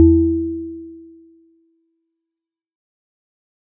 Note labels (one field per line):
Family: mallet percussion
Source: acoustic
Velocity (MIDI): 75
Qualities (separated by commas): fast decay